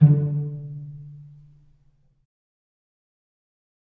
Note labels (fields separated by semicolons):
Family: string; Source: acoustic; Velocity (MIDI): 75; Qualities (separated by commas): dark, fast decay, reverb